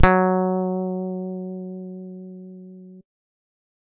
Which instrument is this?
electronic guitar